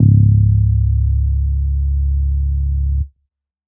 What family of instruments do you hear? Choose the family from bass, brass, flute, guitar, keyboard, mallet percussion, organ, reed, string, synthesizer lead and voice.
bass